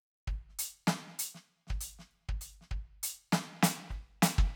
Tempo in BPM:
100 BPM